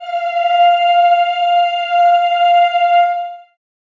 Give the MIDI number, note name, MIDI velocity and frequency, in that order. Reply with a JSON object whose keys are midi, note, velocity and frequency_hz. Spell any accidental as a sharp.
{"midi": 77, "note": "F5", "velocity": 127, "frequency_hz": 698.5}